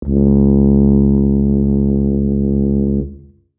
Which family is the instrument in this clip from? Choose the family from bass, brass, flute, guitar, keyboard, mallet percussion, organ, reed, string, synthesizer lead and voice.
brass